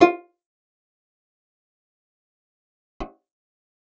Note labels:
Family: guitar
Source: acoustic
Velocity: 25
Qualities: fast decay, percussive, reverb

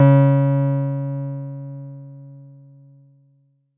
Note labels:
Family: keyboard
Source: electronic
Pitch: C#3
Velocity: 50

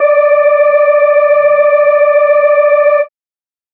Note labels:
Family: organ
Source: electronic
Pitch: D5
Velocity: 100

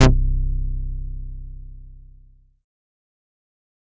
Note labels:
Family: bass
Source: synthesizer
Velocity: 25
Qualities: distorted, fast decay

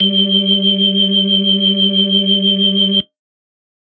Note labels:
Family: organ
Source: electronic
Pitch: G3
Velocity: 127

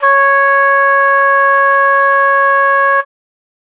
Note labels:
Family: reed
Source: acoustic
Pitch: C#5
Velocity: 50

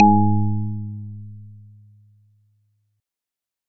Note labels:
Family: organ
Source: electronic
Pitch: G#2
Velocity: 127

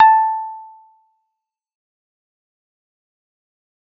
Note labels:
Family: keyboard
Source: electronic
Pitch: A5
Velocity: 100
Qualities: fast decay, percussive

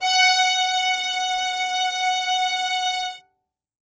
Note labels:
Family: string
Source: acoustic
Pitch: F#5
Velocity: 127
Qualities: reverb

